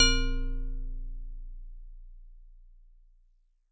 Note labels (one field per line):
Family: mallet percussion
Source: acoustic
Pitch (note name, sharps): A#0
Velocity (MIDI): 127